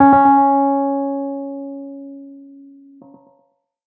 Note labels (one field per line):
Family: keyboard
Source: electronic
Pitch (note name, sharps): C#4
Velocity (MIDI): 100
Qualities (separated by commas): dark, tempo-synced